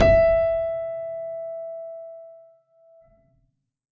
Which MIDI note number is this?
76